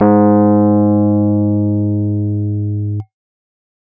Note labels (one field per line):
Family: keyboard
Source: electronic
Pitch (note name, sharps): G#2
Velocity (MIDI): 75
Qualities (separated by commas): distorted